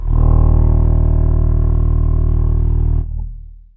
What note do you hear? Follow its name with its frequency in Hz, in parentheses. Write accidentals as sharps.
D#1 (38.89 Hz)